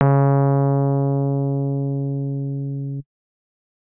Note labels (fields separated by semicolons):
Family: keyboard; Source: electronic; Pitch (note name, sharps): C#3; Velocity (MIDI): 127